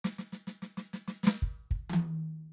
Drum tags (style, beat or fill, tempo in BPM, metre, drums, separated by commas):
Brazilian baião, fill, 95 BPM, 4/4, snare, high tom, kick